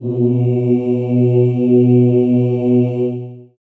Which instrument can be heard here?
acoustic voice